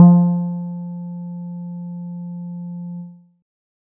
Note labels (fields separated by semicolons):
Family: guitar; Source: synthesizer; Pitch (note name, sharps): F3; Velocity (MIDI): 50; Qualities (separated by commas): dark